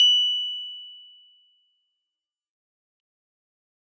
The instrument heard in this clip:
acoustic keyboard